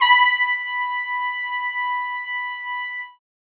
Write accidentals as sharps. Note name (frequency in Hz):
B5 (987.8 Hz)